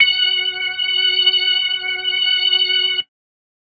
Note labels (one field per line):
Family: organ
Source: electronic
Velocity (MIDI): 50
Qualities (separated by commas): bright